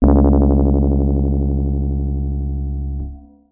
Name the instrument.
electronic keyboard